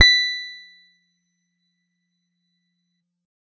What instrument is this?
electronic guitar